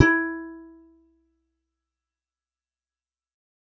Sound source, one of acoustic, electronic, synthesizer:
acoustic